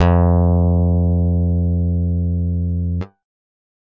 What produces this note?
acoustic guitar